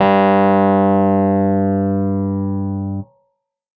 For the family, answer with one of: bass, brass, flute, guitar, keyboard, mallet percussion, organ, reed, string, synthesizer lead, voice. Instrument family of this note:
keyboard